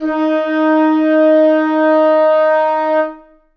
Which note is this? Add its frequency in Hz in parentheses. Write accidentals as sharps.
D#4 (311.1 Hz)